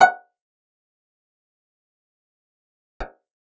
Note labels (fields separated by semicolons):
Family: guitar; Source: acoustic; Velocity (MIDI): 25; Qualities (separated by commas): fast decay, percussive, reverb